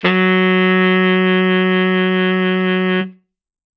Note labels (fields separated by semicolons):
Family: reed; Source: acoustic; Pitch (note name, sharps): F#3; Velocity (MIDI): 100; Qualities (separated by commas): bright